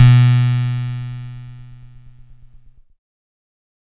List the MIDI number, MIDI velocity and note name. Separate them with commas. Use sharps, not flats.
47, 50, B2